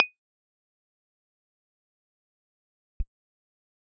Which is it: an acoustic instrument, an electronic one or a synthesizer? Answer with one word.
electronic